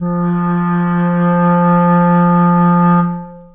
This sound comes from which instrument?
acoustic reed instrument